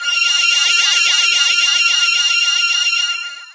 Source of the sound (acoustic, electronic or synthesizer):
synthesizer